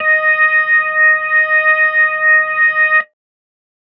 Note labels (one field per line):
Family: organ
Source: electronic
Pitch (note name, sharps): D#5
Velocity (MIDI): 50